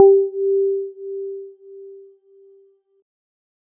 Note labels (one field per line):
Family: keyboard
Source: electronic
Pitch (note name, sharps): G4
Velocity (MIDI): 25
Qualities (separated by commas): dark